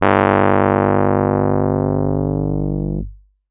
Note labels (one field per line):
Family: keyboard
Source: electronic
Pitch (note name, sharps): G1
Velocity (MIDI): 100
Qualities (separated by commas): distorted